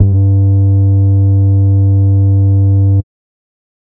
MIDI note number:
43